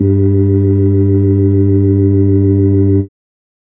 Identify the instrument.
electronic organ